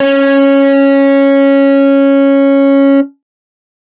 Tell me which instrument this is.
electronic guitar